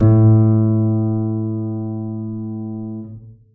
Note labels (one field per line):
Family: keyboard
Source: acoustic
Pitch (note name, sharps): A2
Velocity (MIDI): 75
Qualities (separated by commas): reverb